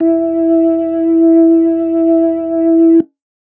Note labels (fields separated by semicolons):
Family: organ; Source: electronic; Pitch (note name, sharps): E4; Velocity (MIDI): 50